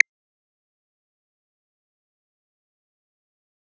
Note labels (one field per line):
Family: bass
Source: synthesizer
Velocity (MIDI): 127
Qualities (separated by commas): fast decay, percussive